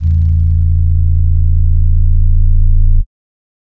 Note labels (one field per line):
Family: flute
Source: synthesizer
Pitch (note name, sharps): A0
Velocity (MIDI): 50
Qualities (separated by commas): dark